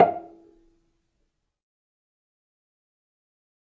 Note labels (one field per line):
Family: string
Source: acoustic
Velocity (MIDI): 100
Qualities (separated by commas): fast decay, percussive, reverb